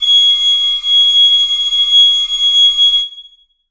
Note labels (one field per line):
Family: reed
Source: acoustic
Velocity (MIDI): 127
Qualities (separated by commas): bright, reverb